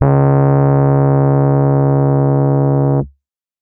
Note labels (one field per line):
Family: keyboard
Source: electronic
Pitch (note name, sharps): C#2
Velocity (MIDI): 100